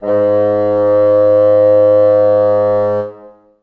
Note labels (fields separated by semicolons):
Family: reed; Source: acoustic; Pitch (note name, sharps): G#2; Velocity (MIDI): 100; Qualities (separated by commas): reverb